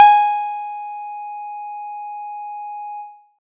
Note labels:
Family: guitar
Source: synthesizer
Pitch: G#5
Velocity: 100

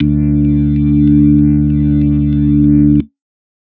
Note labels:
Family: organ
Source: electronic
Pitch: D2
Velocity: 25

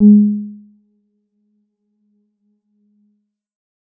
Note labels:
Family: keyboard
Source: electronic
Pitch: G#3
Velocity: 25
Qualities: dark, percussive, reverb

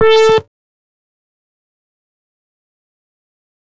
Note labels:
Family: bass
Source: synthesizer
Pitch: A4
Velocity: 127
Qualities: fast decay, percussive

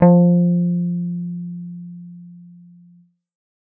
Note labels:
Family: bass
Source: synthesizer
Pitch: F3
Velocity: 25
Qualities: dark

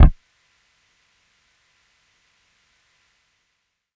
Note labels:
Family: bass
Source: electronic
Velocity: 50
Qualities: percussive

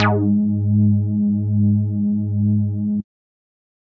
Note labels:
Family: bass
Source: synthesizer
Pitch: G#2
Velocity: 127

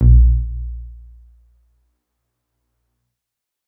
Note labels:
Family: keyboard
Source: electronic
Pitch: A#1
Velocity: 50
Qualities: dark

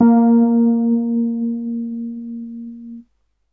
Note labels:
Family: keyboard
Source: electronic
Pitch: A#3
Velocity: 75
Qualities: dark

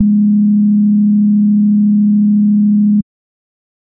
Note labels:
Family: bass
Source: synthesizer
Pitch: G#3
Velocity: 25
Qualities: dark

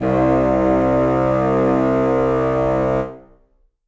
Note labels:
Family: reed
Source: acoustic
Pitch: C2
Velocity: 100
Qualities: reverb

